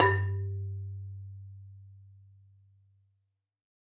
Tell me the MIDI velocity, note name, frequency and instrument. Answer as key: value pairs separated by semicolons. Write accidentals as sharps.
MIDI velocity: 127; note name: G2; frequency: 98 Hz; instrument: acoustic mallet percussion instrument